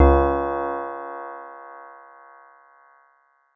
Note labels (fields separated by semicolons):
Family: keyboard; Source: electronic; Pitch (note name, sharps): C#2; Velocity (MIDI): 75